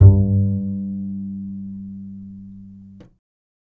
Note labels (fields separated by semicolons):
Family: bass; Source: electronic; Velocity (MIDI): 25; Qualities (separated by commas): reverb